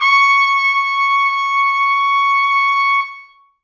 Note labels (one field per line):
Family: brass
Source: acoustic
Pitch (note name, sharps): C#6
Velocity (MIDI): 127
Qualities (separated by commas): bright, reverb